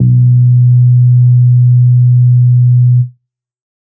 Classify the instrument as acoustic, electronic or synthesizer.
synthesizer